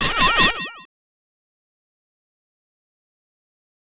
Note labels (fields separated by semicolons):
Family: bass; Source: synthesizer; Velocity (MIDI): 127; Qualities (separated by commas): bright, distorted, fast decay, multiphonic